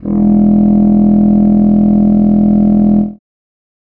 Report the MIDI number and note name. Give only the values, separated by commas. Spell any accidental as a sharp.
28, E1